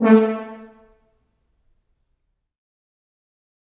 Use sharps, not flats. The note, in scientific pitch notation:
A3